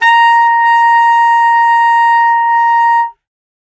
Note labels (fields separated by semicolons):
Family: reed; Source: acoustic; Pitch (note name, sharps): A#5; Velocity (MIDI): 50; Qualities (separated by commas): bright